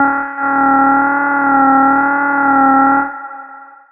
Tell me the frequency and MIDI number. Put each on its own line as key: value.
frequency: 277.2 Hz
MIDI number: 61